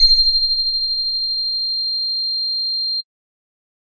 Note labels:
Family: bass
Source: synthesizer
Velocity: 127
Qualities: bright, distorted

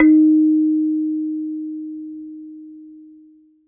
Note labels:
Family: mallet percussion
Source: acoustic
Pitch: D#4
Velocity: 127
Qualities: reverb

